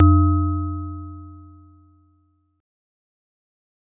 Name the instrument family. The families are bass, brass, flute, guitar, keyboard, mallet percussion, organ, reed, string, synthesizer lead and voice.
mallet percussion